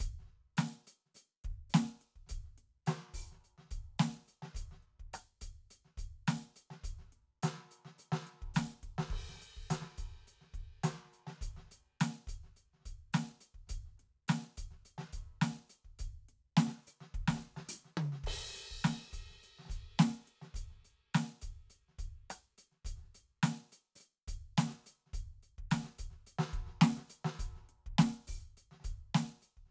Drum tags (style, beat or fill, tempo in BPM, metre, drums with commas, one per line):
rock
beat
105 BPM
4/4
crash, closed hi-hat, open hi-hat, hi-hat pedal, snare, cross-stick, high tom, kick